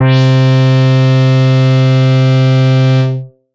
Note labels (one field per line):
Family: bass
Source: synthesizer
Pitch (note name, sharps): C3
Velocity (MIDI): 127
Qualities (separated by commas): distorted